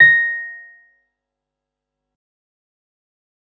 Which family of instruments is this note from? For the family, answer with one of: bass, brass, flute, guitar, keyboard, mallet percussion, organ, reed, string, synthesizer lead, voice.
keyboard